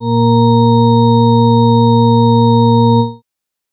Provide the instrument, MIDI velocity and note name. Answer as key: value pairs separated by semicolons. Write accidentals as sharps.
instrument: electronic organ; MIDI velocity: 127; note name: A#2